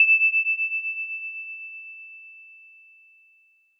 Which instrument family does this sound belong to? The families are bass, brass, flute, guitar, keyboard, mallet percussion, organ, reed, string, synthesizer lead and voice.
mallet percussion